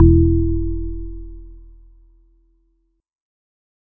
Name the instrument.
electronic organ